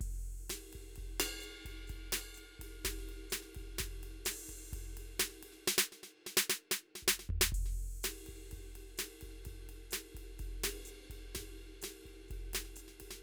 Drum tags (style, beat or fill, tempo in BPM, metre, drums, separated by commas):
bossa nova, beat, 127 BPM, 4/4, crash, ride, ride bell, hi-hat pedal, snare, floor tom, kick